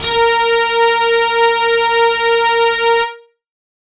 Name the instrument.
electronic guitar